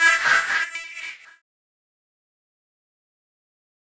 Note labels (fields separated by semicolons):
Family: keyboard; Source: electronic; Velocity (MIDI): 127; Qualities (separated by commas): distorted, fast decay, non-linear envelope